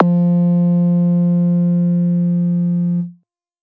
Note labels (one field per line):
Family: bass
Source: synthesizer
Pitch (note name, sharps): F3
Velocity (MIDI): 127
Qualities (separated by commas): distorted